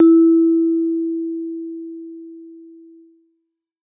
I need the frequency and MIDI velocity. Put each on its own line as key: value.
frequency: 329.6 Hz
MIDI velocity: 75